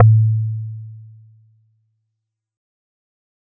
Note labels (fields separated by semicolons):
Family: mallet percussion; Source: acoustic; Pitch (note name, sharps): A2; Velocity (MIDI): 75; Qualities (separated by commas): fast decay